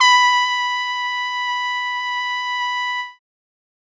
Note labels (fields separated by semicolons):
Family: brass; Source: acoustic; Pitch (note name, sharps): B5; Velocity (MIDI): 127; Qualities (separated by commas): bright